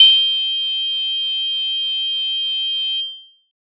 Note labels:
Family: keyboard; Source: electronic; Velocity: 25; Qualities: bright

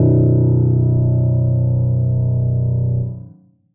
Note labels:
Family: keyboard; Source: acoustic; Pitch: B0; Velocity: 50; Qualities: dark

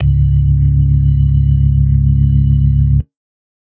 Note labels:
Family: organ; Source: electronic; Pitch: C#1; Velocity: 100; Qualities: dark

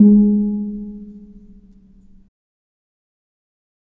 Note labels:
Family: mallet percussion; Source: acoustic; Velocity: 50; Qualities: fast decay, reverb

